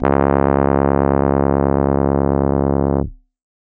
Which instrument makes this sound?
electronic keyboard